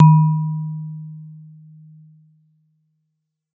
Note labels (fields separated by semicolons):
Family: mallet percussion; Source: acoustic; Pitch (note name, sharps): D#3; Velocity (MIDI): 127; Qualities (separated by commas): dark